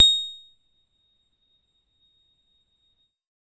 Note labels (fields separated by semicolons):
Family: keyboard; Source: electronic; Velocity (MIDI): 100; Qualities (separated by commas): percussive, reverb